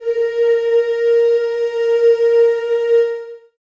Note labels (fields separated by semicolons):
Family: voice; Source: acoustic; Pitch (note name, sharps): A#4; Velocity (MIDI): 25; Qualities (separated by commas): reverb